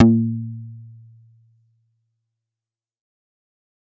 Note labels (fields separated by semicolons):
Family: bass; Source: synthesizer; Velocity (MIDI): 75; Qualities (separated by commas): distorted, fast decay